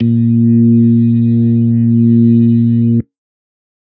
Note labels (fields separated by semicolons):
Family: organ; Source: electronic; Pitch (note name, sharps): A#2; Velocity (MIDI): 75